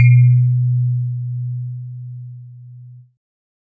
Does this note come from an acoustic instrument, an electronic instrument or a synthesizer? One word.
electronic